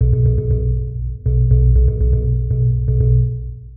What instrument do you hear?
synthesizer mallet percussion instrument